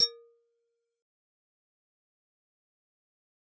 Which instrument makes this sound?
acoustic mallet percussion instrument